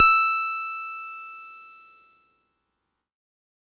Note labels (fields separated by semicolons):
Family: keyboard; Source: electronic; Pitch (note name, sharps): E6; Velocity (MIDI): 75